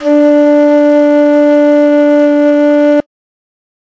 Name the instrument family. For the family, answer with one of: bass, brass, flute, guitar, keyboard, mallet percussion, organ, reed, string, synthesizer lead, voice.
flute